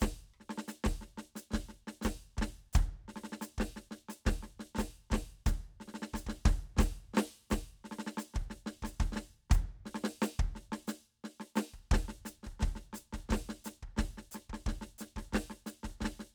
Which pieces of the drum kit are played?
hi-hat pedal, snare, cross-stick and kick